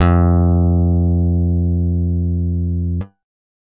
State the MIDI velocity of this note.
75